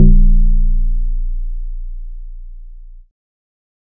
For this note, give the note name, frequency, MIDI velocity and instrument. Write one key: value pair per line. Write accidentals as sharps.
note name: A#0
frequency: 29.14 Hz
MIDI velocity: 25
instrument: synthesizer bass